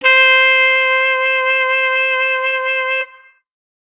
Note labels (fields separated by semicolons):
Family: reed; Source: acoustic; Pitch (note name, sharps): C5; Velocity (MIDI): 50